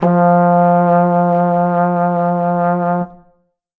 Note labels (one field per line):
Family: brass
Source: acoustic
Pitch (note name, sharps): F3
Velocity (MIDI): 25